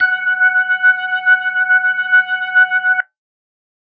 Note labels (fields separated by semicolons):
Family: organ; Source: electronic; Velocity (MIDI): 25